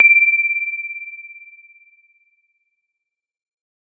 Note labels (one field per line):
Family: keyboard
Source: electronic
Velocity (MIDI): 127